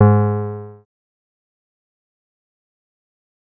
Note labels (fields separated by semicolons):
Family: synthesizer lead; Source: synthesizer; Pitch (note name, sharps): G#2; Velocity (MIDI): 75; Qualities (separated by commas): distorted, fast decay